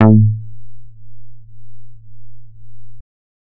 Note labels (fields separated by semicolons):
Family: bass; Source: synthesizer; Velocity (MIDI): 100; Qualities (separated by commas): distorted